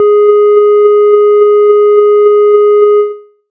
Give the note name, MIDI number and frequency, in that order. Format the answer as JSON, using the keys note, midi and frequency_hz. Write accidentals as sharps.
{"note": "G#4", "midi": 68, "frequency_hz": 415.3}